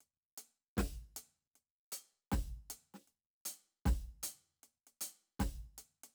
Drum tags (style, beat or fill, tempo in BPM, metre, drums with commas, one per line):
reggae
beat
78 BPM
4/4
closed hi-hat, snare, kick